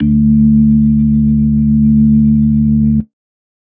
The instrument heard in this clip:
electronic organ